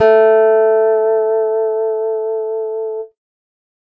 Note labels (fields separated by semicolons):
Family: guitar; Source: acoustic; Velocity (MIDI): 25